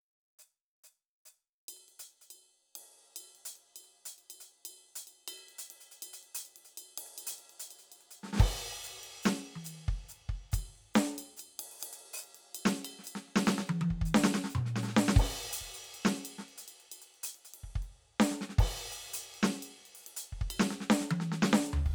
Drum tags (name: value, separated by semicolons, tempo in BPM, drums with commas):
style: pop; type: beat; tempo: 142 BPM; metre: 4/4; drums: crash, ride, ride bell, closed hi-hat, open hi-hat, hi-hat pedal, snare, high tom, mid tom, floor tom, kick